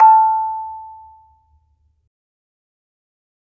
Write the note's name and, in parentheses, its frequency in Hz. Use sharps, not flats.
A5 (880 Hz)